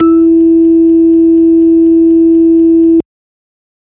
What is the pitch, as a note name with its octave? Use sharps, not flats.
E4